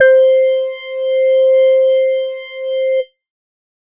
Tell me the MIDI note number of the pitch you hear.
72